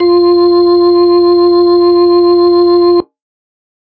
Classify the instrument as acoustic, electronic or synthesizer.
electronic